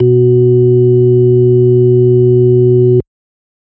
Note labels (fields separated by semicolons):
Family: organ; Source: electronic; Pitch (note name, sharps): B2; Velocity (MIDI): 127